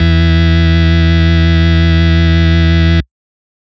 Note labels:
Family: organ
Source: electronic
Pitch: E2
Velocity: 100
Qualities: distorted

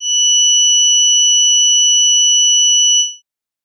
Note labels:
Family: organ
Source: electronic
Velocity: 50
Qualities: bright

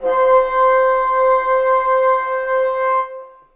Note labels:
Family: reed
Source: acoustic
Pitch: C5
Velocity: 25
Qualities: reverb

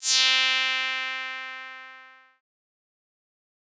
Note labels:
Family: bass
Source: synthesizer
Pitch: C4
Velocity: 75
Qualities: bright, distorted, fast decay

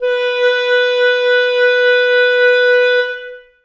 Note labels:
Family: reed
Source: acoustic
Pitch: B4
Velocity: 127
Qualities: long release, reverb

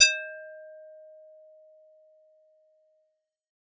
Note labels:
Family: bass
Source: synthesizer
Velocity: 25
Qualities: distorted, percussive

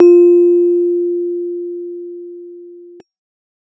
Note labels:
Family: keyboard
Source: electronic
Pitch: F4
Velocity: 75

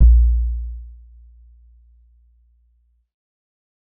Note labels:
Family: keyboard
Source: electronic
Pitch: A#1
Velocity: 25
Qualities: dark

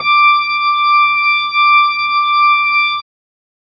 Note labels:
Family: organ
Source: electronic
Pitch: D6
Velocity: 25

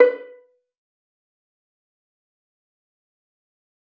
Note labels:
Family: string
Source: acoustic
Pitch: B4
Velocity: 127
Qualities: fast decay, percussive, reverb

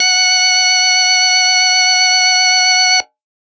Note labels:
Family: organ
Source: electronic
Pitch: F#5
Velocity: 50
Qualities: bright

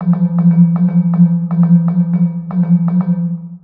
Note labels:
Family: mallet percussion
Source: synthesizer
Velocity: 100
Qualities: dark, long release, multiphonic, percussive, tempo-synced

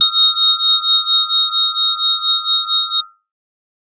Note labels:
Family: organ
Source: electronic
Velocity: 50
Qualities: bright

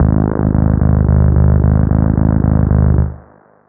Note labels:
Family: bass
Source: synthesizer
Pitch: G#0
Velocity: 100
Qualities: reverb

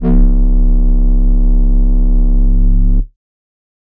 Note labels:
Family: flute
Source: synthesizer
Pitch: C#1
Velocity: 127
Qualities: distorted

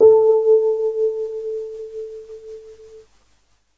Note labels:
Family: keyboard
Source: electronic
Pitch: A4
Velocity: 25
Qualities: dark

